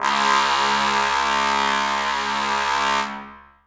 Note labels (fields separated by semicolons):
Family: brass; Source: acoustic; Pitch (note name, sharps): C#2; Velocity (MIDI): 127; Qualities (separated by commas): bright, reverb